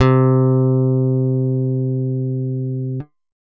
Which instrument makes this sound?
acoustic guitar